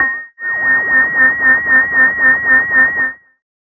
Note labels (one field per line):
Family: bass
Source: synthesizer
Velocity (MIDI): 75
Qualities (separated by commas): tempo-synced